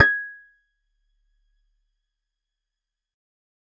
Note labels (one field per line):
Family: guitar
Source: acoustic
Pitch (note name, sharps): G#6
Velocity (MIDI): 75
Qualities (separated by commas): fast decay, percussive